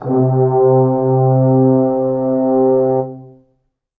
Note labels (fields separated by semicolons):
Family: brass; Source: acoustic; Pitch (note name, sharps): C3; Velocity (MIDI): 50; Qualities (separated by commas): dark, reverb